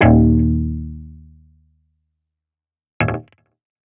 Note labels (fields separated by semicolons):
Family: guitar; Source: electronic; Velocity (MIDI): 50; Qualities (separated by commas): distorted, fast decay